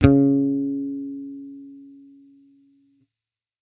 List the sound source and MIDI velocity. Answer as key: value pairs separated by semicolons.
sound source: electronic; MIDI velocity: 75